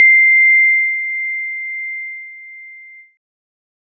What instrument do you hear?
electronic keyboard